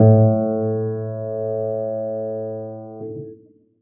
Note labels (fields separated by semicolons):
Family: keyboard; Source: acoustic; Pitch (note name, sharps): A2; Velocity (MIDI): 50; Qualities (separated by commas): reverb